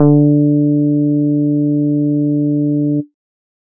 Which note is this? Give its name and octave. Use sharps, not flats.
D3